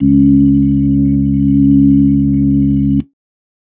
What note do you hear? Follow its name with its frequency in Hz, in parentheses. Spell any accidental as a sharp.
C#2 (69.3 Hz)